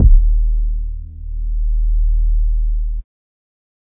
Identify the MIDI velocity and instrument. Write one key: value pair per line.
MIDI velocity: 25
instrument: synthesizer bass